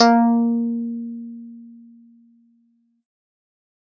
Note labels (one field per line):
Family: keyboard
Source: electronic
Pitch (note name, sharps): A#3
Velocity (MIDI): 75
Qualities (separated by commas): distorted